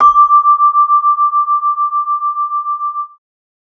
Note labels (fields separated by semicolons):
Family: mallet percussion; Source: acoustic; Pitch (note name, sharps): D6; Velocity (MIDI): 25; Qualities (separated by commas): multiphonic